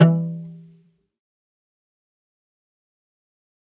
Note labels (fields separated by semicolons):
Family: string; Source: acoustic; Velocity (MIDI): 75; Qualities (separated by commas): fast decay, percussive, reverb